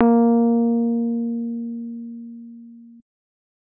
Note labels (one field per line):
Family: keyboard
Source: electronic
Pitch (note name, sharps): A#3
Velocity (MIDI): 100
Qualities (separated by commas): dark